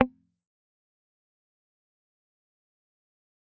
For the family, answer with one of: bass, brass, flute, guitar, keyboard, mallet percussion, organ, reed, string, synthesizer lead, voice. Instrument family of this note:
guitar